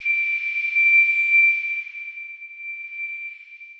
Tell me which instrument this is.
electronic mallet percussion instrument